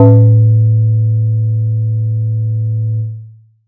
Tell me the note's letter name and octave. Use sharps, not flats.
A2